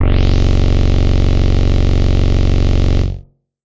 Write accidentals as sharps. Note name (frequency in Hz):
F#0 (23.12 Hz)